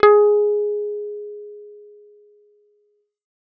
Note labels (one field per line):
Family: bass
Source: synthesizer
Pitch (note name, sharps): G#4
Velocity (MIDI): 75